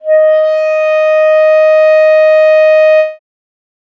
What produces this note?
acoustic reed instrument